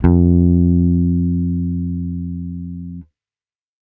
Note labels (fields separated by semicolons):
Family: bass; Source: electronic; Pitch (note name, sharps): F2; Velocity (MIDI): 75